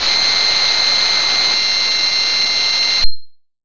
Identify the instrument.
electronic guitar